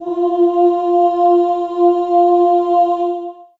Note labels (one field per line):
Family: voice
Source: acoustic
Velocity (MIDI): 50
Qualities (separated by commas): long release, reverb